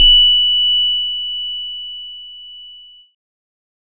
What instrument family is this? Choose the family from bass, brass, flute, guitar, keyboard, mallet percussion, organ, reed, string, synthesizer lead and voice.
keyboard